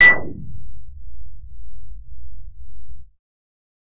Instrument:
synthesizer bass